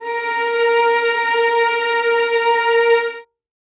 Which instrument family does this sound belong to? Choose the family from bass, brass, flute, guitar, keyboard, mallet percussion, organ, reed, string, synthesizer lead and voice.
string